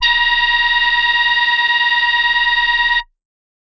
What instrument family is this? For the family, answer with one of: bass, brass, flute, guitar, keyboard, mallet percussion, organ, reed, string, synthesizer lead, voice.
voice